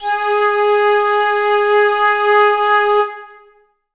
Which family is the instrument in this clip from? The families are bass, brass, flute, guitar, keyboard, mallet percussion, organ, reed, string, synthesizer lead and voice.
flute